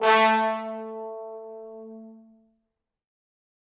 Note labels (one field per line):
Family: brass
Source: acoustic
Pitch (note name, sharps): A3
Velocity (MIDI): 100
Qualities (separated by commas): bright, fast decay, reverb